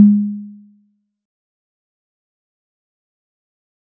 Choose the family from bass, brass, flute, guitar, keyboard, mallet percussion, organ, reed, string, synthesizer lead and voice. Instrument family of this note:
mallet percussion